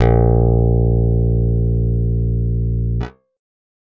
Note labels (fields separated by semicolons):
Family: guitar; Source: acoustic; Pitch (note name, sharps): A#1; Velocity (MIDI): 127